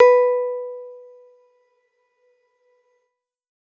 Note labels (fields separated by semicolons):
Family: keyboard; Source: electronic; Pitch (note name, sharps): B4; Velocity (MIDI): 127